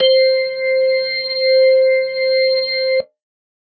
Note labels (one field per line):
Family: organ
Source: electronic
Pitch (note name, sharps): C5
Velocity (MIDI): 50